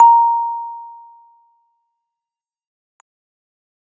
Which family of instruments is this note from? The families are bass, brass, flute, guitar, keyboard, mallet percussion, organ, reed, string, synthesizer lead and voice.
keyboard